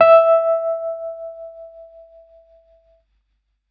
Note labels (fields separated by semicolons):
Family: keyboard; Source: electronic; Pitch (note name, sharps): E5; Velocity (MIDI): 100